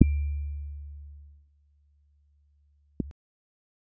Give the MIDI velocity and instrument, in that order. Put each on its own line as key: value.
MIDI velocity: 25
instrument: electronic keyboard